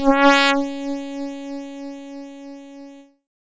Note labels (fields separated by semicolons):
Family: keyboard; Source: synthesizer; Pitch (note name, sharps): C#4; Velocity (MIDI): 100; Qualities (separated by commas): bright, distorted